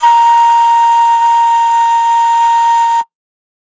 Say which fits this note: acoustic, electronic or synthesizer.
acoustic